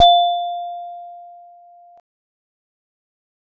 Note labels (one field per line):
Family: mallet percussion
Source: acoustic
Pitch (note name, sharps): F5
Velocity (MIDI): 25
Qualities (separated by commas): fast decay